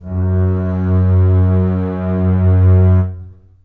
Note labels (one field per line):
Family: string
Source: acoustic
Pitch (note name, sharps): F#2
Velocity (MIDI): 50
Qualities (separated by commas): long release, reverb